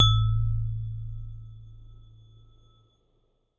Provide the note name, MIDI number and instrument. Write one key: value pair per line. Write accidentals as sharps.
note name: A0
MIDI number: 21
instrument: electronic keyboard